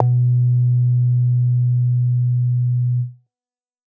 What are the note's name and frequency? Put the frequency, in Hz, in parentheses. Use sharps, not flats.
B2 (123.5 Hz)